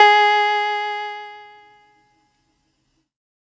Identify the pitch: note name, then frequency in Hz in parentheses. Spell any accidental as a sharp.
G#4 (415.3 Hz)